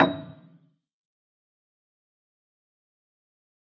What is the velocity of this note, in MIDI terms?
25